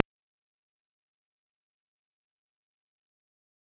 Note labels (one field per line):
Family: bass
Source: synthesizer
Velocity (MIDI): 25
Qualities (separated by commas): fast decay, percussive